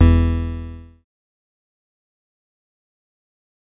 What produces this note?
synthesizer bass